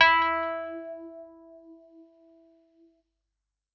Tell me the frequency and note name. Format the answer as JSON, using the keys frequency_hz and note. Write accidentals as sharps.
{"frequency_hz": 329.6, "note": "E4"}